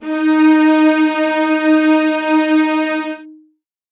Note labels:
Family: string; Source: acoustic; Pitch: D#4; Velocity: 100; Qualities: reverb

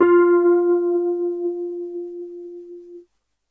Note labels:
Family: keyboard; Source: electronic; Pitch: F4; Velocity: 75

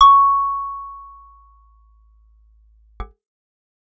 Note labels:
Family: guitar; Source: acoustic; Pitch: C#6; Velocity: 127

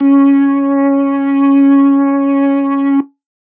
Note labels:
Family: organ; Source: electronic; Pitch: C#4; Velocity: 75; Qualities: distorted

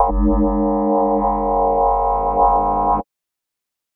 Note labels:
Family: mallet percussion; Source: synthesizer; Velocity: 100; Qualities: multiphonic, non-linear envelope

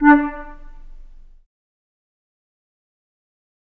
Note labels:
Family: flute; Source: acoustic; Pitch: D4; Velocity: 25; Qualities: fast decay, percussive, reverb

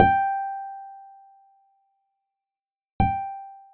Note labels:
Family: guitar; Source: acoustic; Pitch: G5; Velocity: 100

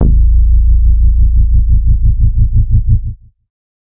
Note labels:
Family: bass; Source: synthesizer; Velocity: 50; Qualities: distorted

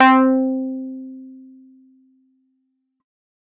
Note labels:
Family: keyboard; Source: electronic; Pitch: C4; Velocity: 75

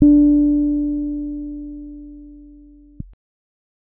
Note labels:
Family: keyboard; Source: electronic; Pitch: D4; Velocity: 25; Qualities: dark

